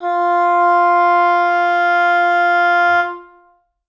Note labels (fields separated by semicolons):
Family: reed; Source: acoustic; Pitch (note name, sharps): F4; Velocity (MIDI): 100; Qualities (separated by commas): reverb